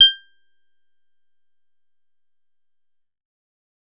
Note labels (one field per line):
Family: bass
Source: synthesizer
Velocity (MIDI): 100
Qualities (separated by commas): percussive